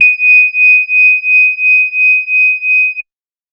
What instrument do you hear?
electronic organ